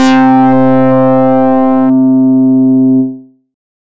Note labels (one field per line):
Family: bass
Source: synthesizer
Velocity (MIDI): 100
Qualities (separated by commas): bright, distorted